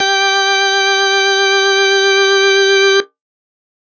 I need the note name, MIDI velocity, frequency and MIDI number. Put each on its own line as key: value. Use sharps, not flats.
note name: G4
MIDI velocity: 100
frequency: 392 Hz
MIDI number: 67